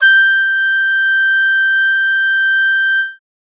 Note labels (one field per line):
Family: reed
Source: acoustic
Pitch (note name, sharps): G6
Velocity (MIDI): 50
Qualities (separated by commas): bright